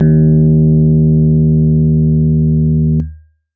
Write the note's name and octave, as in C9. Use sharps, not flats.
D#2